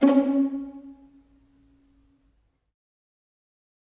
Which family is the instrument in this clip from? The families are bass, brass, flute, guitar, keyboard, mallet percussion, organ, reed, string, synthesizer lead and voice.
string